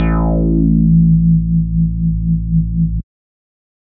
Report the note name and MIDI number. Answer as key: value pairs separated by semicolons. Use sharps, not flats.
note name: A1; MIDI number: 33